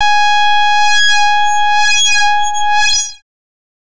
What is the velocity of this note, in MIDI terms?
127